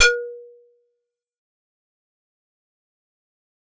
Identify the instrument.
acoustic keyboard